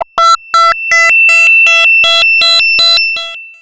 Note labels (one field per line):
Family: bass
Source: synthesizer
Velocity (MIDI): 127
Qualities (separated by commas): bright, distorted, long release, multiphonic, tempo-synced